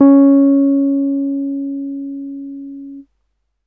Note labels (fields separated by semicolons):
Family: keyboard; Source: electronic; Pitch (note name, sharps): C#4; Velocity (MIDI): 75; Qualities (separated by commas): dark